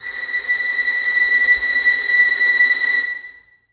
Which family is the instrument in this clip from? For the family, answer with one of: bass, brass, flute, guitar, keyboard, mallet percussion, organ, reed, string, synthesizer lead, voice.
string